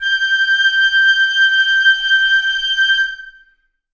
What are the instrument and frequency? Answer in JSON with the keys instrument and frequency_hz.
{"instrument": "acoustic flute", "frequency_hz": 1568}